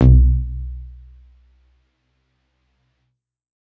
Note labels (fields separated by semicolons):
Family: keyboard; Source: electronic; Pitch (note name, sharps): B1; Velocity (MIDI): 100; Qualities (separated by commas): dark